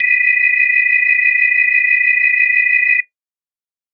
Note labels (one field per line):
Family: organ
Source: electronic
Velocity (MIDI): 75